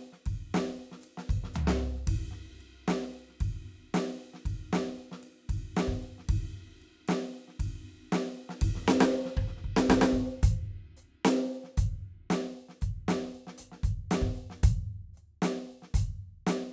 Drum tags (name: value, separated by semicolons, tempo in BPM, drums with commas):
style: funk; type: beat; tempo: 115 BPM; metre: 4/4; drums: ride, ride bell, closed hi-hat, hi-hat pedal, snare, cross-stick, floor tom, kick